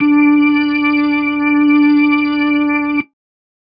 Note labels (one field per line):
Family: keyboard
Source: electronic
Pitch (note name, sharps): D4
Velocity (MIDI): 50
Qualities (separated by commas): distorted